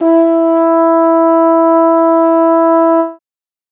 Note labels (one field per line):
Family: brass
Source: acoustic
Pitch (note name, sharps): E4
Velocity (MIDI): 50